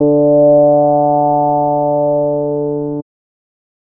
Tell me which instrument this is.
synthesizer bass